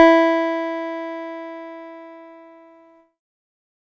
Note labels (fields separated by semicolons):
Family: keyboard; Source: electronic; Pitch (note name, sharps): E4; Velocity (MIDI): 25; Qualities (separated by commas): distorted